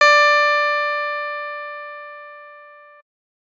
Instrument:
electronic keyboard